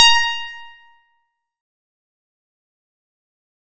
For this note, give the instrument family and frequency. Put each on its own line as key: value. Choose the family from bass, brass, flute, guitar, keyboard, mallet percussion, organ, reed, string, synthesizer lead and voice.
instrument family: guitar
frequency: 932.3 Hz